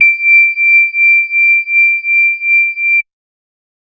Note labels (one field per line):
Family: organ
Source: electronic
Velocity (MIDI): 75